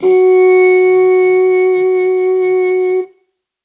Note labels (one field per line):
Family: brass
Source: acoustic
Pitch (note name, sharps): F#4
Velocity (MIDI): 25